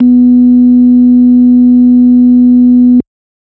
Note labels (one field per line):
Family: organ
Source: electronic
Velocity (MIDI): 127